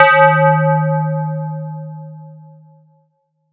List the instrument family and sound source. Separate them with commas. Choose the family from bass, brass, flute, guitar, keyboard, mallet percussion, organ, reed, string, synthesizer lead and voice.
mallet percussion, electronic